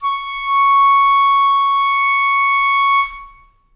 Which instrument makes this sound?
acoustic reed instrument